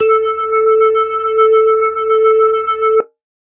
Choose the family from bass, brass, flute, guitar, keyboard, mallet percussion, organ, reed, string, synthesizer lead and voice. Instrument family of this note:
organ